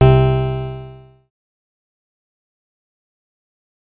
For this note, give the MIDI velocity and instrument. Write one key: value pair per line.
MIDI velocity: 127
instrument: synthesizer bass